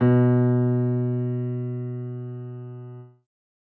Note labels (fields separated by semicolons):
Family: keyboard; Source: acoustic; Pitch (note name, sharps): B2; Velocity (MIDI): 50